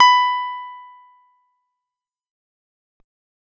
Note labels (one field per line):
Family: guitar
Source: acoustic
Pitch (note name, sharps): B5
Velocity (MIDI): 75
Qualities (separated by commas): fast decay